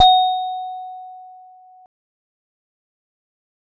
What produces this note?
acoustic mallet percussion instrument